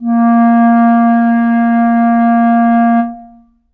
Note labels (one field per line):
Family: reed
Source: acoustic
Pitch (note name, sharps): A#3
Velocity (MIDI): 25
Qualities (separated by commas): dark, reverb